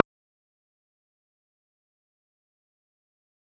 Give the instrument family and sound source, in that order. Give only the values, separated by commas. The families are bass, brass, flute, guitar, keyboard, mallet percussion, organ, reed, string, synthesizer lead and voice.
guitar, electronic